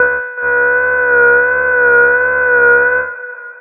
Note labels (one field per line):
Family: bass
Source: synthesizer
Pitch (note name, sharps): B4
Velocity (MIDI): 25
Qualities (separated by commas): long release, reverb